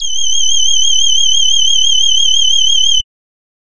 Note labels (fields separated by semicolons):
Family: voice; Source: synthesizer; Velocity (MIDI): 75; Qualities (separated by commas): bright